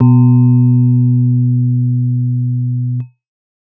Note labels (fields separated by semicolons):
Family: keyboard; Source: electronic; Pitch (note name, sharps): B2; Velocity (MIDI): 25